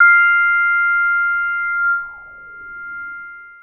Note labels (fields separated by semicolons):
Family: synthesizer lead; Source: synthesizer; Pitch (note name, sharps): F6; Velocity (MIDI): 25; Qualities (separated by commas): long release